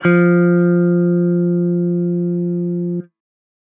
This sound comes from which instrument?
electronic guitar